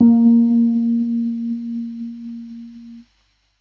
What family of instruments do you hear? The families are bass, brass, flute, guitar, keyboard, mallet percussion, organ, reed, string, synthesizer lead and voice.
keyboard